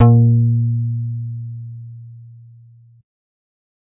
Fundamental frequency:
116.5 Hz